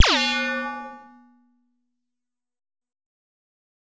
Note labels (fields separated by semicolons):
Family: bass; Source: synthesizer; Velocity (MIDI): 127; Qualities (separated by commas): bright, distorted, fast decay